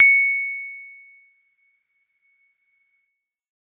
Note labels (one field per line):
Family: keyboard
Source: electronic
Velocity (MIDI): 127